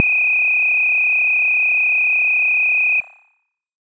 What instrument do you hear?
synthesizer bass